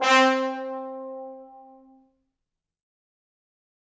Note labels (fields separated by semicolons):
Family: brass; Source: acoustic; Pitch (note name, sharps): C4; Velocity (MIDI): 127; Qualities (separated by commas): bright, fast decay, reverb